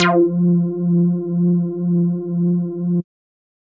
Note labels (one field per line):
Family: bass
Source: synthesizer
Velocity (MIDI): 127